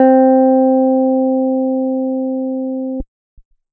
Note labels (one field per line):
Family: keyboard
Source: electronic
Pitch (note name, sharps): C4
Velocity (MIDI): 75